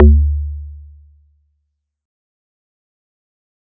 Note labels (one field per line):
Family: mallet percussion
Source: acoustic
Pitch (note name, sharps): D2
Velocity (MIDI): 75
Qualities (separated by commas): fast decay